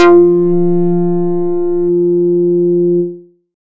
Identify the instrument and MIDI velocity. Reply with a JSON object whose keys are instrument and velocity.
{"instrument": "synthesizer bass", "velocity": 75}